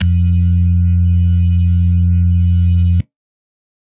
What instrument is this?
electronic organ